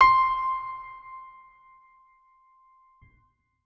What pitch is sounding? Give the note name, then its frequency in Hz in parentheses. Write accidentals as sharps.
C6 (1047 Hz)